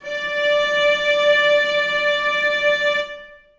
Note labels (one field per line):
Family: string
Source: acoustic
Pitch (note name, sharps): D5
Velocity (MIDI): 50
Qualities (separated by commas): reverb